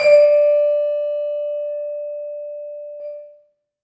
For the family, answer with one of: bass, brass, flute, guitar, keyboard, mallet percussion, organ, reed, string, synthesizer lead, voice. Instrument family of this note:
mallet percussion